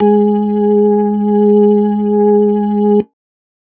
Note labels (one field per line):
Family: organ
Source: electronic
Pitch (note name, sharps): G#3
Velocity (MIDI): 75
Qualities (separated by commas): dark